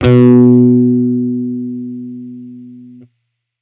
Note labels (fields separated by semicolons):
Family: bass; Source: electronic; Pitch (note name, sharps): B2; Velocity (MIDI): 127; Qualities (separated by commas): distorted